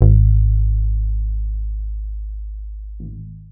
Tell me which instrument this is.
electronic guitar